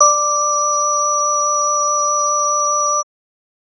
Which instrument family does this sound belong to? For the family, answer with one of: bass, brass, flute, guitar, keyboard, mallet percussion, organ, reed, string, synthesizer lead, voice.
organ